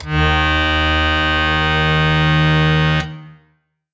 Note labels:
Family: reed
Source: acoustic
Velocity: 25

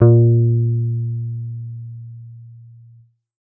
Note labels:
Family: bass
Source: synthesizer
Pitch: A#2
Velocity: 75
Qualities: dark

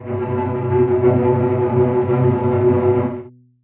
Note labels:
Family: string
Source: acoustic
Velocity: 25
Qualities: non-linear envelope, reverb

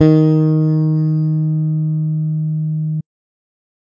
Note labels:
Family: bass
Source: electronic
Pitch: D#3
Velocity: 100

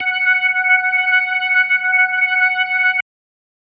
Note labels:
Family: organ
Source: electronic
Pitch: F#5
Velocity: 50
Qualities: distorted

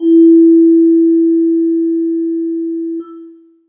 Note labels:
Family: mallet percussion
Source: acoustic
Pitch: E4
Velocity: 25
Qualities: long release, reverb

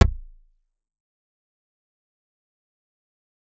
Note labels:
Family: guitar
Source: electronic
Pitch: A0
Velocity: 100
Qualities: fast decay, percussive

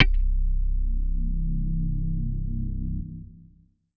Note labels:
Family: guitar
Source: electronic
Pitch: C1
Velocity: 75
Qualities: distorted

